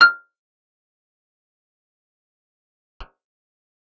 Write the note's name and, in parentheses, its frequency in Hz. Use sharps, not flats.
F6 (1397 Hz)